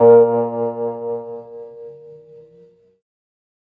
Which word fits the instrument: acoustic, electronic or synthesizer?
electronic